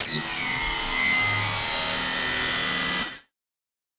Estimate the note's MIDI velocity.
75